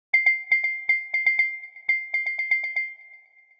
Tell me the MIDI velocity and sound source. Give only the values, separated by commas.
50, synthesizer